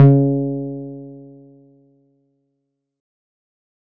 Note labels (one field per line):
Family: keyboard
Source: electronic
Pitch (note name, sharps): C#3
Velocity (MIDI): 127